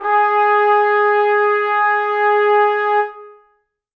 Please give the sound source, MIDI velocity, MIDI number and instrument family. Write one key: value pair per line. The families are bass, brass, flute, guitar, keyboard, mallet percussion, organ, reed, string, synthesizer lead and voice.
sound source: acoustic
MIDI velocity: 75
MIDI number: 68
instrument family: brass